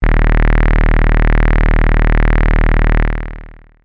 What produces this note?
synthesizer bass